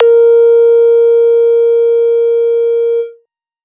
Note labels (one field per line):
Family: bass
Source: synthesizer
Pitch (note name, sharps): A#4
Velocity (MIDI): 50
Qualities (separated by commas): distorted